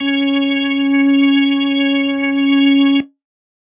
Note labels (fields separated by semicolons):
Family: organ; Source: electronic; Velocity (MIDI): 50